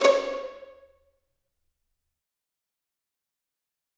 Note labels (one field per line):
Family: string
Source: acoustic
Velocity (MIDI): 127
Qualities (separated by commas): bright, fast decay, percussive, reverb